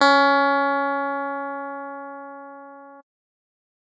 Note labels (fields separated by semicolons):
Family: keyboard; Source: electronic; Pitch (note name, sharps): C#4; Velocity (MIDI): 100; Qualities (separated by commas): bright